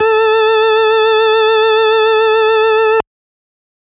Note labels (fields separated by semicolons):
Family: organ; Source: electronic; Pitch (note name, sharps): A4; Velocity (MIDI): 100; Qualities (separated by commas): distorted